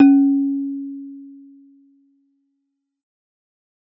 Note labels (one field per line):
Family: mallet percussion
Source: acoustic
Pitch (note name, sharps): C#4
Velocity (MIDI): 75